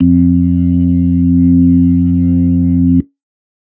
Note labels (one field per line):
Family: organ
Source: electronic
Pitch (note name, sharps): F2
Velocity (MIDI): 127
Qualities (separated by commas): dark